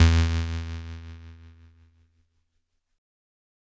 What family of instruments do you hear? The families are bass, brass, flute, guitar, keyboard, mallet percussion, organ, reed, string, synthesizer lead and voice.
keyboard